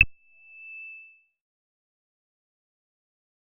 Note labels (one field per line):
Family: bass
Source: synthesizer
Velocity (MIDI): 75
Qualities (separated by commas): distorted, fast decay